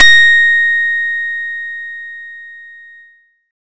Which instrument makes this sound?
acoustic guitar